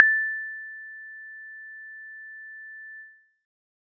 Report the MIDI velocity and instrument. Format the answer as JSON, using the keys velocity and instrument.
{"velocity": 25, "instrument": "synthesizer guitar"}